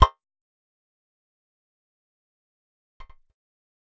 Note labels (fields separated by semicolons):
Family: bass; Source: synthesizer; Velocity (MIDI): 50; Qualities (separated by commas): fast decay, percussive